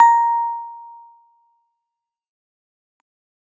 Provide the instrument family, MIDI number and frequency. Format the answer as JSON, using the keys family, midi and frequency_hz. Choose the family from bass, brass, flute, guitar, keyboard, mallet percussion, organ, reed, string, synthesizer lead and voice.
{"family": "keyboard", "midi": 82, "frequency_hz": 932.3}